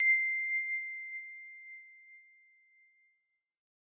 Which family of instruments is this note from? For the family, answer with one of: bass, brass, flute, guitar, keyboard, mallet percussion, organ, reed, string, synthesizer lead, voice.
keyboard